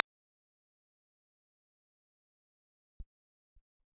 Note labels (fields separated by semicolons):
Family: keyboard; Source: electronic; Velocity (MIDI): 100; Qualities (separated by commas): fast decay, percussive